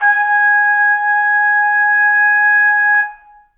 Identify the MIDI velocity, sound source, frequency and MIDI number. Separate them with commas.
25, acoustic, 830.6 Hz, 80